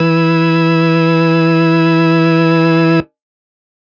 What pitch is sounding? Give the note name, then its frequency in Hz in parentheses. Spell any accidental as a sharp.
E3 (164.8 Hz)